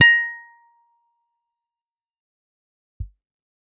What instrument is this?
electronic guitar